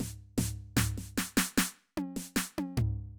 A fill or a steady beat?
fill